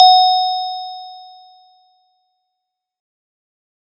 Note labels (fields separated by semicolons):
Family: mallet percussion; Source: acoustic; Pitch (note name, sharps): F#5; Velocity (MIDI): 127; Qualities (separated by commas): bright